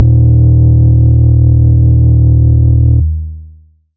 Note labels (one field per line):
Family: bass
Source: synthesizer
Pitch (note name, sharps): D#1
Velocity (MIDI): 100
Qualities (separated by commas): long release, multiphonic